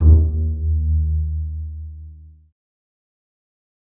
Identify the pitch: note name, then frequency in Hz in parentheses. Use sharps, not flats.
D#2 (77.78 Hz)